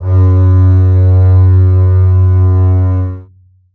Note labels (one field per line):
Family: string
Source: acoustic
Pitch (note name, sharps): F#2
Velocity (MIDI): 50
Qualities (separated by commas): long release, reverb